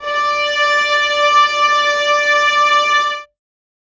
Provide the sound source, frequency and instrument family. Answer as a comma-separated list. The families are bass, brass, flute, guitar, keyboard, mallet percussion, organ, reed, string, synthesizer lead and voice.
acoustic, 587.3 Hz, string